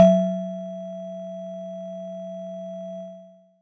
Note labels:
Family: mallet percussion; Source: acoustic; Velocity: 25; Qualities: distorted

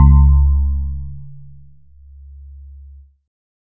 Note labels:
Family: keyboard; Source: electronic; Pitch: C#2; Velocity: 100

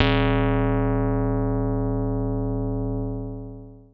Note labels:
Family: keyboard; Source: electronic; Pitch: D#1; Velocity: 50; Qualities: distorted, long release

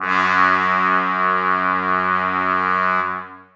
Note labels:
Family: brass; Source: acoustic; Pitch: F#2; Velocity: 100; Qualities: bright, reverb

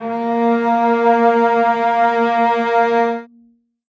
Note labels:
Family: string; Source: acoustic; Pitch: A#3; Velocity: 75; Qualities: reverb

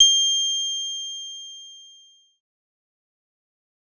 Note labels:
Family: bass; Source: synthesizer; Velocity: 50; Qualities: distorted, fast decay

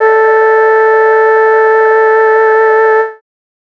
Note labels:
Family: voice; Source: synthesizer; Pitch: A4; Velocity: 127

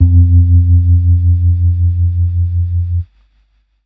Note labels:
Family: keyboard; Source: electronic; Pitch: F2; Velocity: 25; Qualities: dark

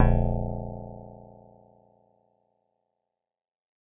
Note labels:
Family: guitar; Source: synthesizer; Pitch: A#0; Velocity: 75; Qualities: dark

